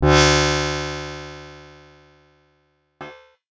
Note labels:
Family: guitar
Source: acoustic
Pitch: D2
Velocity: 100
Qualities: bright, distorted

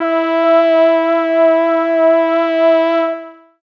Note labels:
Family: voice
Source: synthesizer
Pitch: E4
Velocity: 50

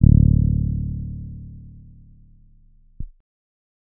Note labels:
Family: keyboard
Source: electronic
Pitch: D1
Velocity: 50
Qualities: dark

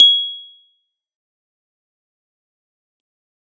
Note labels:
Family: keyboard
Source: electronic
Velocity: 100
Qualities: bright, fast decay, percussive

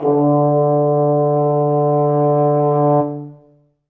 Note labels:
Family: brass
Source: acoustic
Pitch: D3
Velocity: 50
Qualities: dark, reverb

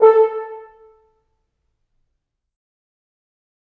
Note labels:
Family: brass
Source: acoustic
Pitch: A4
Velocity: 75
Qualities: fast decay, percussive, reverb

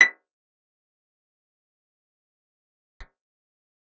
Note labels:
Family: guitar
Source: acoustic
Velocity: 100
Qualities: fast decay, percussive, reverb

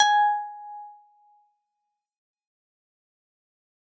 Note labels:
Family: keyboard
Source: electronic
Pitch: G#5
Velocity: 127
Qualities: fast decay

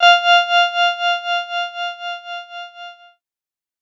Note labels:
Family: keyboard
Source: electronic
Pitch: F5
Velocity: 50

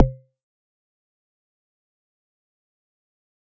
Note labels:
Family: mallet percussion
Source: acoustic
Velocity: 25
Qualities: fast decay, percussive

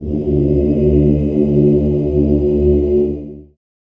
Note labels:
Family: voice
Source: acoustic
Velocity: 50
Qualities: dark, long release, reverb

